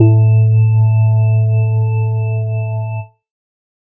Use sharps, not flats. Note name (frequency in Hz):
A2 (110 Hz)